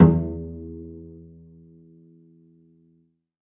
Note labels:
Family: string; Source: acoustic; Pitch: E2; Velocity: 127; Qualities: dark, reverb

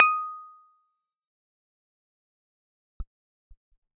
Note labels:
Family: keyboard; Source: electronic; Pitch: D#6; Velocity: 75; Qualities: fast decay

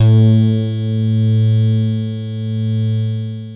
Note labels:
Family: guitar; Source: synthesizer; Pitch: A2; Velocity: 127; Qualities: long release

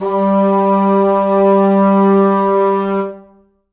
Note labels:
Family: reed; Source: acoustic; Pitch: G3; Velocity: 75; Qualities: reverb

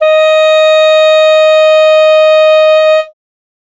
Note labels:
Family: reed; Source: acoustic; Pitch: D#5; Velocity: 100

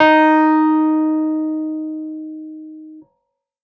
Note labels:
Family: keyboard; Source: electronic; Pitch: D#4; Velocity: 127

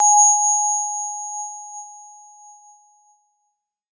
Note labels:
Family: keyboard; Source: electronic; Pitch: G#5; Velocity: 75; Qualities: bright

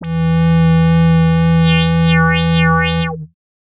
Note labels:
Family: bass; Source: synthesizer; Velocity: 127; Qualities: bright, distorted, non-linear envelope

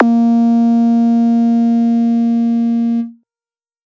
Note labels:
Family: bass; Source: synthesizer; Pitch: A#3; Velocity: 127; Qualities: distorted

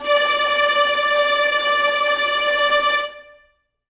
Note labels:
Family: string; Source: acoustic; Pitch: D5; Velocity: 127; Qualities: non-linear envelope, reverb

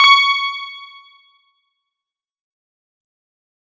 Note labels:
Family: guitar; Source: electronic; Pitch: C#6; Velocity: 50; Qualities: fast decay

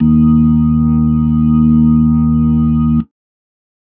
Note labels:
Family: organ; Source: electronic; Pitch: D#2; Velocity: 25; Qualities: dark

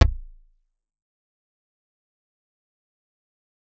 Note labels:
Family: guitar; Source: electronic; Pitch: A0; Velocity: 75; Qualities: fast decay, percussive

